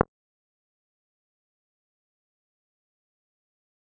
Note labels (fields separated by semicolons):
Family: guitar; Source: electronic; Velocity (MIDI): 100; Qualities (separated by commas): fast decay, percussive